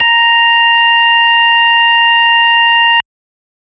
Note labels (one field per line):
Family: organ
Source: electronic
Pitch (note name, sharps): A#5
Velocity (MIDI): 127